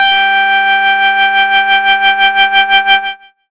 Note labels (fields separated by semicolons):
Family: bass; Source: synthesizer; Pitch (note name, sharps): G5; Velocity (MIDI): 100; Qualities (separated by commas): bright, distorted